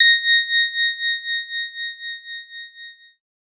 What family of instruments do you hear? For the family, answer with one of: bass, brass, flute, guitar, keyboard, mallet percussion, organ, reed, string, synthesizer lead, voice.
keyboard